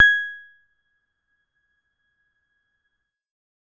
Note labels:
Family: keyboard; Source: electronic; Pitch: G#6; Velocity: 75; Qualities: percussive, reverb

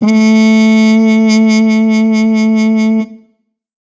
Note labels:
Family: brass; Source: acoustic; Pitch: A3; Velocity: 100

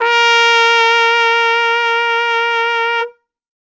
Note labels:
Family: brass; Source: acoustic; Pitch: A#4; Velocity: 127

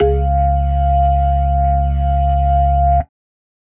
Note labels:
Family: organ; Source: electronic; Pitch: C#2; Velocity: 75

